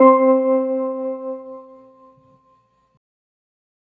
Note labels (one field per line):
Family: organ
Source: electronic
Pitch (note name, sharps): C4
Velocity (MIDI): 50